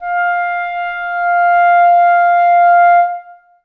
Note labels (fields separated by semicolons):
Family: reed; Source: acoustic; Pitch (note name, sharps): F5; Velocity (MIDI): 25; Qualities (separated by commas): reverb